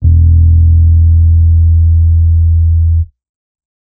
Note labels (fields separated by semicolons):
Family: bass; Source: electronic; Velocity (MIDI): 75; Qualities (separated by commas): dark